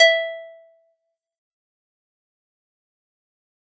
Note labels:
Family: guitar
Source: acoustic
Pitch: E5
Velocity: 127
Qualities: fast decay, percussive

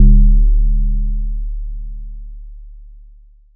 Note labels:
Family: mallet percussion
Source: electronic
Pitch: D1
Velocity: 50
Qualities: multiphonic

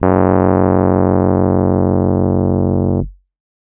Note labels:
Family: keyboard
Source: electronic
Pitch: F#1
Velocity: 50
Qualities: distorted

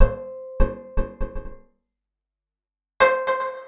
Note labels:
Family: guitar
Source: acoustic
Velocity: 50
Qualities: percussive, reverb

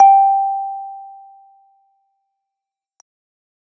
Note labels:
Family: keyboard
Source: electronic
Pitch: G5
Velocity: 50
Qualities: fast decay

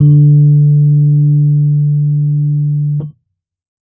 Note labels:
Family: keyboard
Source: electronic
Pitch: D3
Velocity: 50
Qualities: dark

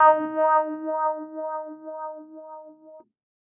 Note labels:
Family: keyboard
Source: electronic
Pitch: D#4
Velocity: 25

